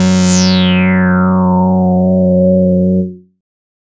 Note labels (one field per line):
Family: bass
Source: synthesizer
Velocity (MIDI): 75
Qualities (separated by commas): bright, distorted, non-linear envelope